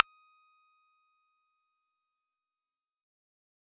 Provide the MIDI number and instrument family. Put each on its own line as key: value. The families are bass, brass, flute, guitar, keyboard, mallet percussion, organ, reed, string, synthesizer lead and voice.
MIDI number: 87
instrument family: bass